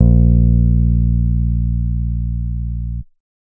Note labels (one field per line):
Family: bass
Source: synthesizer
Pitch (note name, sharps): A#1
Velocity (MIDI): 50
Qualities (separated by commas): dark, reverb